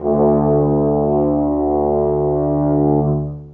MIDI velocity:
50